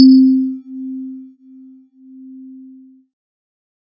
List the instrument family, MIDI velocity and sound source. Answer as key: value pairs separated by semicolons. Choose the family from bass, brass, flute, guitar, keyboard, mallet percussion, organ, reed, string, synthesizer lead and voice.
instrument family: keyboard; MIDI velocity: 127; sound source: synthesizer